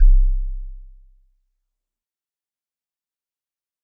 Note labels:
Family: mallet percussion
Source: acoustic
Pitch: C1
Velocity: 25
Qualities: dark, fast decay

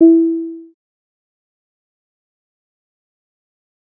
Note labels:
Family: bass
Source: synthesizer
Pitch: E4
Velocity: 25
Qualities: fast decay, percussive

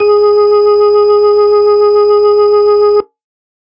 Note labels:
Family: organ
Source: electronic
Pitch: G#4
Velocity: 127

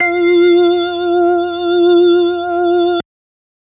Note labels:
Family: organ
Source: electronic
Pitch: F4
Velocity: 75

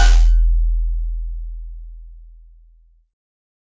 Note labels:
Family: keyboard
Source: synthesizer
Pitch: E1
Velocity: 127

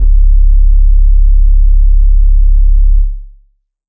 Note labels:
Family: organ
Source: electronic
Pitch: C#1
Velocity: 50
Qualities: dark

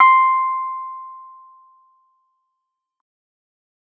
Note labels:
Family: keyboard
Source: electronic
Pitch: C6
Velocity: 127

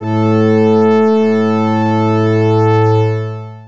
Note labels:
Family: organ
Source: electronic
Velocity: 100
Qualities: distorted, long release

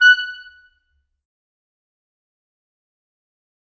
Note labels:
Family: reed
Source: acoustic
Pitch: F#6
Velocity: 100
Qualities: fast decay, percussive, reverb

